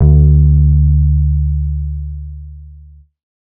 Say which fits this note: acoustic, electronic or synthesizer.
synthesizer